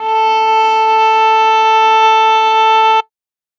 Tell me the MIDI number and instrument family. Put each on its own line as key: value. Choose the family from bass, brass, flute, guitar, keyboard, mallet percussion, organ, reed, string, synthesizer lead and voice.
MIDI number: 69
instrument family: string